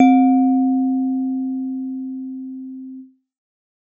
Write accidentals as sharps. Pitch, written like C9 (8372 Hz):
C4 (261.6 Hz)